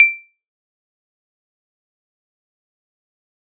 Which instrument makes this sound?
electronic keyboard